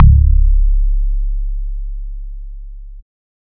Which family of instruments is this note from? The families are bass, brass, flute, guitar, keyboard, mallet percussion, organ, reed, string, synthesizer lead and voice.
bass